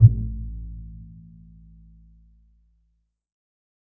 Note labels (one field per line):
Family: string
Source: acoustic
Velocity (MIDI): 75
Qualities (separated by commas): dark, reverb